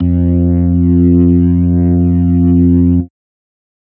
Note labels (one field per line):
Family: organ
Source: electronic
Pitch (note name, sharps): F2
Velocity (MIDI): 100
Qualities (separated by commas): dark, distorted